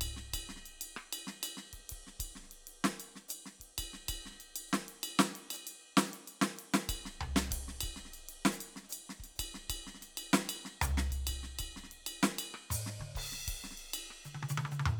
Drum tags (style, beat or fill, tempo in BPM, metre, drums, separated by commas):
Afro-Cuban, beat, 128 BPM, 4/4, crash, ride, ride bell, hi-hat pedal, snare, cross-stick, high tom, mid tom, floor tom, kick